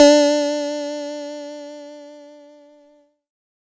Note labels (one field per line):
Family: keyboard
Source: electronic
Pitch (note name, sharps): D4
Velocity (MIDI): 100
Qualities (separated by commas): bright